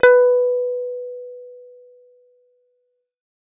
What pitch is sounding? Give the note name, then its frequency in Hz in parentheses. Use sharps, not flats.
B4 (493.9 Hz)